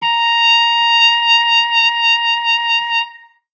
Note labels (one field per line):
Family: brass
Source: acoustic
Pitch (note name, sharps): A#5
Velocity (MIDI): 25